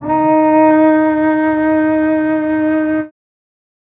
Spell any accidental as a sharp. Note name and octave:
D#4